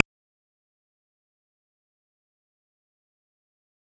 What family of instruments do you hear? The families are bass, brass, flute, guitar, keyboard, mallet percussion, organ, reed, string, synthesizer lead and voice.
bass